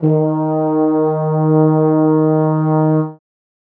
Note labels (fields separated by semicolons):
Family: brass; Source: acoustic; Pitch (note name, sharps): D#3; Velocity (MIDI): 50; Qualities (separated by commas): reverb